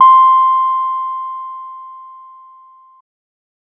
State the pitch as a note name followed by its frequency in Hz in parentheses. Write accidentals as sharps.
C6 (1047 Hz)